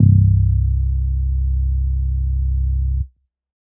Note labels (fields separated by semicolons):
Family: bass; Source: synthesizer; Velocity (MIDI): 100; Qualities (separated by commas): dark